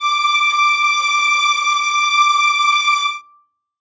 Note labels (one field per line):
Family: string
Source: acoustic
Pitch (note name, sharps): D6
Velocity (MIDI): 100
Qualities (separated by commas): non-linear envelope, reverb